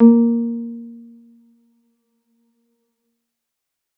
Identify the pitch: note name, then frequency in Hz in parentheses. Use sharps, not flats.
A#3 (233.1 Hz)